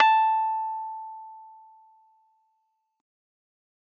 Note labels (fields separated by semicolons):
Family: keyboard; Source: electronic; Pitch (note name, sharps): A5; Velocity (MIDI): 100